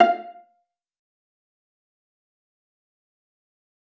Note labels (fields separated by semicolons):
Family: string; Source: acoustic; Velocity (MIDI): 127; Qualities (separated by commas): fast decay, percussive, reverb